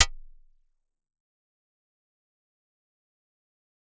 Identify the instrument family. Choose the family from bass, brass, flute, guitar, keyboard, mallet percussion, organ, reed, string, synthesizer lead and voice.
mallet percussion